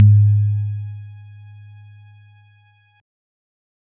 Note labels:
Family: keyboard; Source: electronic; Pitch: G#2; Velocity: 50; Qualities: dark

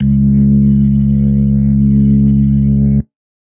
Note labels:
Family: organ; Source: electronic; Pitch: C#2; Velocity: 127; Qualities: distorted

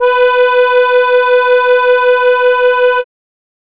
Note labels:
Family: keyboard; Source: acoustic; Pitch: B4; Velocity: 75

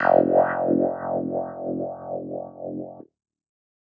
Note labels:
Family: keyboard; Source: electronic; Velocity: 100

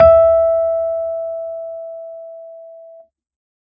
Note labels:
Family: keyboard; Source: electronic; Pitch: E5; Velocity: 127

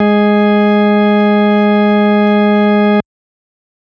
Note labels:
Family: organ; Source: electronic; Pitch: G#3; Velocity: 100

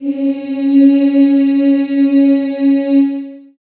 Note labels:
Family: voice; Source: acoustic; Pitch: C#4; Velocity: 25; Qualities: long release, reverb

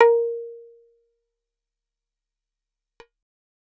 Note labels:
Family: guitar; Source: acoustic; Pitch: A#4; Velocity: 127; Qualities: fast decay, percussive

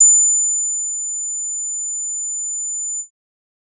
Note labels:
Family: bass; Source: synthesizer; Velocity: 50; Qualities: bright, distorted

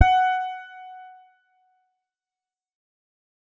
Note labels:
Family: guitar; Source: electronic; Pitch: F#5; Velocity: 25; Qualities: distorted, fast decay

